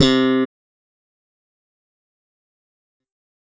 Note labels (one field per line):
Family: bass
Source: electronic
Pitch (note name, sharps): C3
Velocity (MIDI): 75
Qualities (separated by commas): bright, fast decay